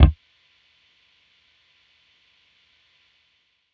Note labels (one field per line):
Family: bass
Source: electronic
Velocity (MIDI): 50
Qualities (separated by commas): percussive